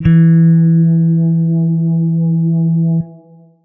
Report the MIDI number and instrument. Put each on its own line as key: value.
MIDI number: 52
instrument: electronic guitar